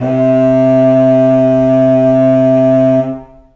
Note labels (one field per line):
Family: reed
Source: acoustic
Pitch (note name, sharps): C3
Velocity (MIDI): 75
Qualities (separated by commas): distorted, long release, reverb